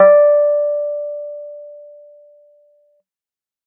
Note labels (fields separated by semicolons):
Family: keyboard; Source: electronic; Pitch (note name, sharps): D5; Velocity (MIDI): 75